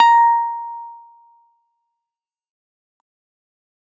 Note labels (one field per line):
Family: keyboard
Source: electronic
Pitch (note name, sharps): A#5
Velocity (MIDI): 100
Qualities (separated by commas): distorted, fast decay